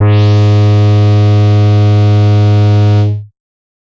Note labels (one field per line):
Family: bass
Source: synthesizer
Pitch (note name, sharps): G#2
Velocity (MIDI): 50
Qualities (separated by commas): bright, distorted